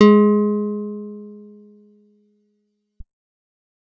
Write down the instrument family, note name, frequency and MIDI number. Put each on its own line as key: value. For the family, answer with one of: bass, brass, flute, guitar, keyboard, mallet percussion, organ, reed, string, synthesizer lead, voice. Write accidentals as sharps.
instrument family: guitar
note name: G#3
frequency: 207.7 Hz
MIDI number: 56